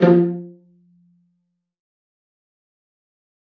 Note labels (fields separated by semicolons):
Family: string; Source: acoustic; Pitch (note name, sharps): F3; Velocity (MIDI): 25; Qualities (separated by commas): dark, fast decay, percussive, reverb